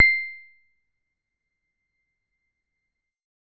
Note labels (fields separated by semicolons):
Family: keyboard; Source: electronic; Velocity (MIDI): 50; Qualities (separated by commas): percussive, reverb